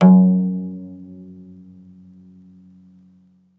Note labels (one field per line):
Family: guitar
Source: acoustic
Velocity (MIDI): 75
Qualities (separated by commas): dark, reverb